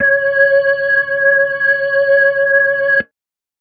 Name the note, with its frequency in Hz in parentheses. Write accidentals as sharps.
C#5 (554.4 Hz)